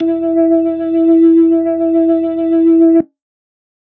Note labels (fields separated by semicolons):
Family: organ; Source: electronic; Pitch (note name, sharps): E4; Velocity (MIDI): 25